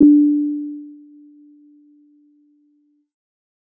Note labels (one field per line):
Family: keyboard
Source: electronic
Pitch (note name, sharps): D4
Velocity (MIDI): 127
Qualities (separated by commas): dark